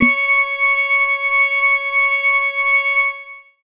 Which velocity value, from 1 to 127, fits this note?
127